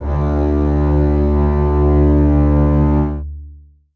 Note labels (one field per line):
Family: string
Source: acoustic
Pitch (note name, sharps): D2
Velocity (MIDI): 50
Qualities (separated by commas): long release, reverb